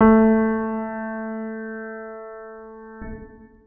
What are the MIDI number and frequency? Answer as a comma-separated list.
57, 220 Hz